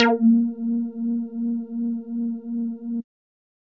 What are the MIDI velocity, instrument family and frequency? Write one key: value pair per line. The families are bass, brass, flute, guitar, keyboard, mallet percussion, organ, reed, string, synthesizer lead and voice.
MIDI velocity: 100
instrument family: bass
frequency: 233.1 Hz